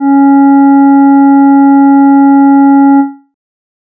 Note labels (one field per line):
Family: flute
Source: synthesizer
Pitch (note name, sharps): C#4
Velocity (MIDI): 127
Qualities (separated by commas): dark